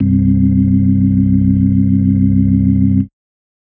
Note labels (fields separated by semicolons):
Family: organ; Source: electronic; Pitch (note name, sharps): C1; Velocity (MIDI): 75; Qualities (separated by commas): dark